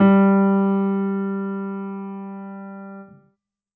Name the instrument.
acoustic keyboard